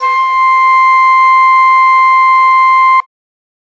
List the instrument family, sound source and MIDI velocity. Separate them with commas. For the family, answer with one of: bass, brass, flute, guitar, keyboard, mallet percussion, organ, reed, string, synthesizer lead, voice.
flute, acoustic, 75